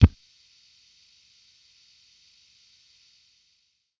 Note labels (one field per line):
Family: bass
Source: electronic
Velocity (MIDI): 25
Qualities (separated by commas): distorted, percussive